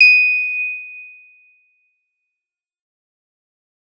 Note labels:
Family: bass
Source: synthesizer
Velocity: 127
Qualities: bright, fast decay

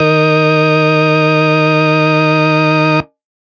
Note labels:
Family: organ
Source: electronic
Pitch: D#3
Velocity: 75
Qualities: distorted

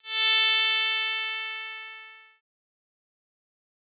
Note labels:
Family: bass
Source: synthesizer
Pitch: A4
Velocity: 100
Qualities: bright, distorted, fast decay

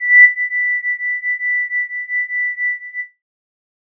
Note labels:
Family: flute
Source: synthesizer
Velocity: 25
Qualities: distorted

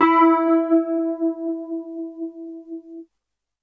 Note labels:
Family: keyboard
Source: electronic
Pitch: E4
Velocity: 100

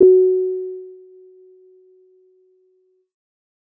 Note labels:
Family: keyboard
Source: electronic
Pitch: F#4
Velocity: 50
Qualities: dark

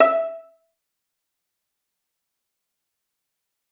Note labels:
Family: string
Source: acoustic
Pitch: E5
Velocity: 127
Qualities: fast decay, percussive, reverb

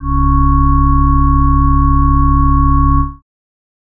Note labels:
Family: organ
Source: electronic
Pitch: C#1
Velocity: 75

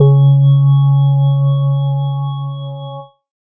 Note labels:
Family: organ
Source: electronic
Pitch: C#3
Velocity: 25

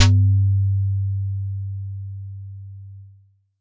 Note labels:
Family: bass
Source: synthesizer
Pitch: G2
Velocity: 25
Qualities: distorted

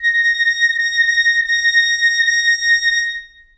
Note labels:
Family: reed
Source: acoustic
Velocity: 25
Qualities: reverb

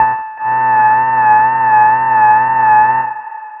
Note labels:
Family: bass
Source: synthesizer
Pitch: A5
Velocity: 75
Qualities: long release, reverb

